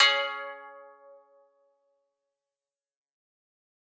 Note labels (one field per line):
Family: guitar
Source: acoustic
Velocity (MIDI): 127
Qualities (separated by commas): fast decay, percussive